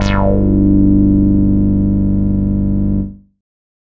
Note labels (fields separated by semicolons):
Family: bass; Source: synthesizer; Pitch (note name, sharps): G0; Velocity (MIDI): 100; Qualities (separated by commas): bright, distorted, non-linear envelope